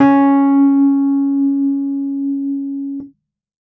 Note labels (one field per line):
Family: keyboard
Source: electronic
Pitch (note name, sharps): C#4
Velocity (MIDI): 127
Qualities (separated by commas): dark